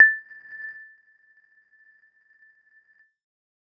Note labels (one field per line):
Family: mallet percussion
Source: electronic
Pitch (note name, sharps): A6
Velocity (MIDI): 50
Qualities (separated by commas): non-linear envelope, percussive